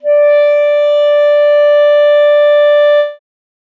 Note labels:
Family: reed; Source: acoustic; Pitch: D5; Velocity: 127

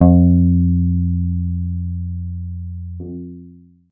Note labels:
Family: guitar; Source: electronic; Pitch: F2; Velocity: 50; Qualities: long release

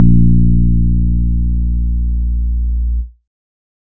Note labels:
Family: keyboard; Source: electronic; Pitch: A#1; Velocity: 127

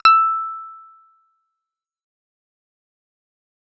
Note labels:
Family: bass; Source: synthesizer; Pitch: E6; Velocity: 127; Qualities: fast decay

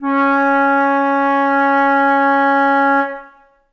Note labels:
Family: flute; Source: acoustic; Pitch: C#4; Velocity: 100; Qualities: reverb

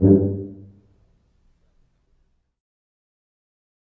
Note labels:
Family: brass; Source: acoustic; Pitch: G2; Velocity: 25; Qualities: dark, fast decay, percussive, reverb

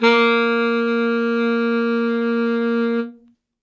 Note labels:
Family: reed; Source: acoustic; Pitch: A#3; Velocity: 75; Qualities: reverb

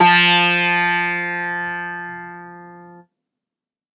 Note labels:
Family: guitar; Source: acoustic; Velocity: 127

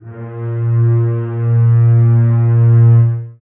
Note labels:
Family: string; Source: acoustic; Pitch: A#2; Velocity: 75; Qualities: reverb

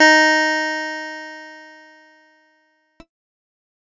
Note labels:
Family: keyboard; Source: electronic; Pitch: D#4; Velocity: 100; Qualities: bright

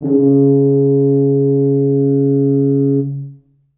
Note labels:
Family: brass; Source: acoustic; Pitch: C#3; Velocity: 100; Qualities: dark, reverb

